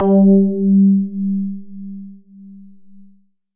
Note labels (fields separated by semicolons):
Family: synthesizer lead; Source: synthesizer; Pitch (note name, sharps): G3; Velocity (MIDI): 25